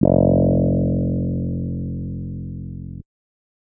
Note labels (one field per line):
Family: keyboard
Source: electronic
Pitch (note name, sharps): F1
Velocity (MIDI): 75